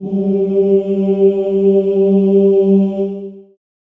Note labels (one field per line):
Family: voice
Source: acoustic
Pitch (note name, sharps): G3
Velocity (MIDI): 50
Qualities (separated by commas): long release, reverb